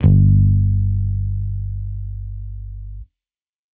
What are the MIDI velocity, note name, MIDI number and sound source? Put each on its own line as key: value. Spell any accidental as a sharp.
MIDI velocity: 100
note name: G1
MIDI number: 31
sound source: electronic